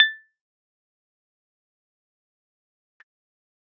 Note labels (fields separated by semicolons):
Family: keyboard; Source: electronic; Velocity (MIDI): 25; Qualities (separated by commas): fast decay, percussive